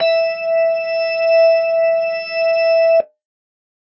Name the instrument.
electronic organ